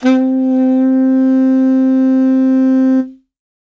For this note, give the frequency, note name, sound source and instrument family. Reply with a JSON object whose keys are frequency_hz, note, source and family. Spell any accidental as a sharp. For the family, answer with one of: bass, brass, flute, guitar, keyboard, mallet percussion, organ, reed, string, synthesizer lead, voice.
{"frequency_hz": 261.6, "note": "C4", "source": "acoustic", "family": "reed"}